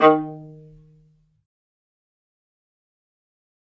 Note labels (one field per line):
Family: string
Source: acoustic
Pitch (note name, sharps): D#3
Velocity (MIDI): 25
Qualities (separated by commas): fast decay, percussive, reverb